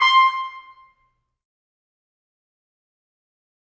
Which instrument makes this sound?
acoustic brass instrument